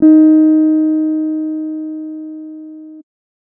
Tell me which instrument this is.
electronic keyboard